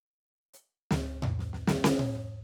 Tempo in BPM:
95 BPM